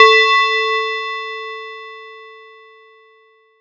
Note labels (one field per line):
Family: mallet percussion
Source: acoustic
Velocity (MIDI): 127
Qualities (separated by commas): multiphonic